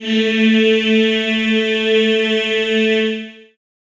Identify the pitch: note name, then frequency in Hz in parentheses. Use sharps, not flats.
A3 (220 Hz)